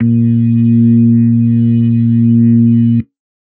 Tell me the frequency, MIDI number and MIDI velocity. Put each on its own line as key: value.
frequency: 116.5 Hz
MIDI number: 46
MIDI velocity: 100